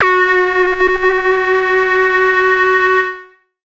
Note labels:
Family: synthesizer lead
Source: synthesizer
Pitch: F#4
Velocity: 100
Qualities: distorted, multiphonic, non-linear envelope

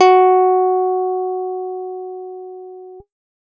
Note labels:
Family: guitar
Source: electronic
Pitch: F#4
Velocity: 25

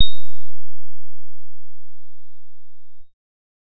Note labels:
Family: bass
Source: synthesizer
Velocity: 75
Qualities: bright

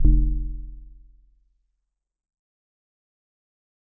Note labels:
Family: mallet percussion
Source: acoustic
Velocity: 127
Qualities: dark, fast decay, multiphonic

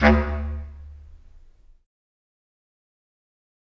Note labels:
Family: reed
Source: acoustic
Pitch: D2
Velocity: 50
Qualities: fast decay, reverb

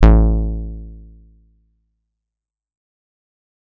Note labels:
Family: guitar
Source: electronic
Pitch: A1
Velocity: 50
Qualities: fast decay

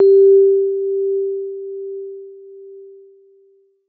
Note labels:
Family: keyboard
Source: electronic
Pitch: G4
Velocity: 75

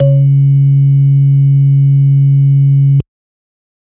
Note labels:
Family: organ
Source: electronic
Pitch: C#3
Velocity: 25

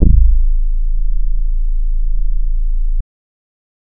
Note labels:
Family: bass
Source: synthesizer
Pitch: A0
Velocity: 75

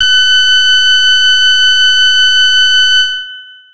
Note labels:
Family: keyboard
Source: electronic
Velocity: 50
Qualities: bright, distorted, long release

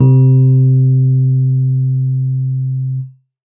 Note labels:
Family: keyboard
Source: electronic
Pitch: C3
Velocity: 25

